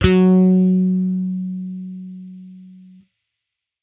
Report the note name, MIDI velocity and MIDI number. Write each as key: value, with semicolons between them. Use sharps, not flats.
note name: F#3; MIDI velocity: 127; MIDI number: 54